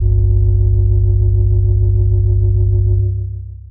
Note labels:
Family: mallet percussion; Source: electronic; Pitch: C0; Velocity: 75; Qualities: long release

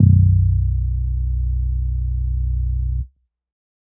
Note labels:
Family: bass; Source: synthesizer; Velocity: 100; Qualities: dark

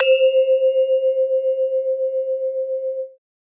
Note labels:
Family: mallet percussion; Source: acoustic; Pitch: C5; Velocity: 100

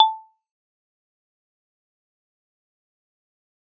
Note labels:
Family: mallet percussion; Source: acoustic; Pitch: A5; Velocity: 127; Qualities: fast decay, percussive

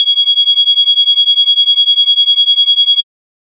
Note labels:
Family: bass; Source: synthesizer; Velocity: 25; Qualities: bright, distorted

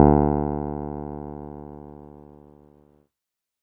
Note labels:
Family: keyboard; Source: electronic; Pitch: D2; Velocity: 127; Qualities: dark

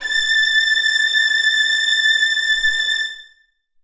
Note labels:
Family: string; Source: acoustic; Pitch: A6; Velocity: 100; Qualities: bright, reverb

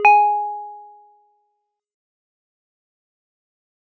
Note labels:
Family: mallet percussion; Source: acoustic; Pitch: G#5; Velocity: 25; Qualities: fast decay, multiphonic

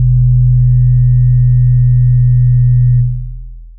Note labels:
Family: synthesizer lead; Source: synthesizer; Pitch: E1; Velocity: 75; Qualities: long release

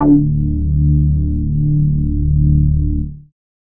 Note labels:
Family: bass; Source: synthesizer; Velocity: 25; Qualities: distorted

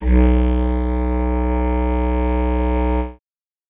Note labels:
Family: reed; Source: acoustic; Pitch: B1; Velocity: 100; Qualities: dark

